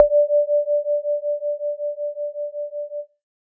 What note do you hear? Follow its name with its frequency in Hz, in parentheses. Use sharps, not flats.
D5 (587.3 Hz)